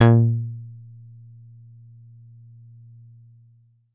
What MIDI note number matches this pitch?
46